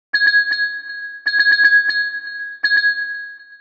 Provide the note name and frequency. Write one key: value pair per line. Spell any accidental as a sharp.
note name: G#6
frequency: 1661 Hz